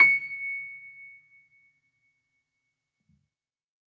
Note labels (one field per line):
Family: keyboard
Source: acoustic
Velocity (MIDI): 75